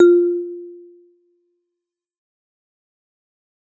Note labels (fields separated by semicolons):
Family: mallet percussion; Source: acoustic; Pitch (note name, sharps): F4; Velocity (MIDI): 127; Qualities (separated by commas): fast decay, reverb